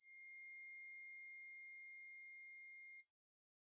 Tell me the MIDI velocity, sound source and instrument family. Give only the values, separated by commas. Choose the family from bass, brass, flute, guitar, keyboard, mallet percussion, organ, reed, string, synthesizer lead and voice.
50, synthesizer, voice